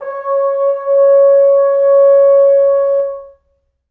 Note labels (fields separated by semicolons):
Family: brass; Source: acoustic; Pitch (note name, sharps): C#5; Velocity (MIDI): 50; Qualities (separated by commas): reverb